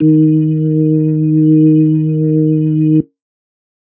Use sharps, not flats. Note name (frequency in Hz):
D#3 (155.6 Hz)